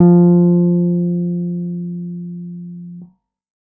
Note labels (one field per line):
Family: keyboard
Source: electronic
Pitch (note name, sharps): F3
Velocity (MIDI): 50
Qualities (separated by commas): dark